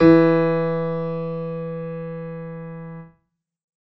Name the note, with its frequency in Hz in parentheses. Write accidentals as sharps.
E3 (164.8 Hz)